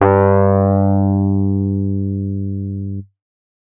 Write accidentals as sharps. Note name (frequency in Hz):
G2 (98 Hz)